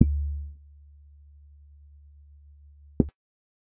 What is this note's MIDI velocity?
25